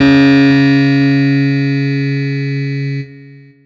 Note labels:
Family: keyboard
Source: electronic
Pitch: C#3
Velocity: 127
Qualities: bright, distorted, long release

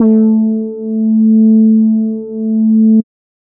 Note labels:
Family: bass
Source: synthesizer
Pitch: A3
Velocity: 25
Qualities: dark

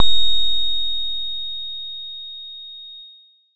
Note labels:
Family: bass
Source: synthesizer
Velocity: 50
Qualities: distorted

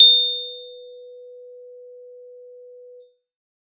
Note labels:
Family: keyboard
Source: acoustic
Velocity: 127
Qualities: bright

